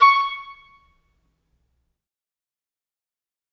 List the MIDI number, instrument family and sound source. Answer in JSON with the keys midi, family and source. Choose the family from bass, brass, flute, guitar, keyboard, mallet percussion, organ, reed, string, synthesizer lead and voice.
{"midi": 85, "family": "reed", "source": "acoustic"}